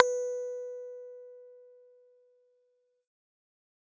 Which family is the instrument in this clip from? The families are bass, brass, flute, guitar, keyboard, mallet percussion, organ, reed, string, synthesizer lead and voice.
bass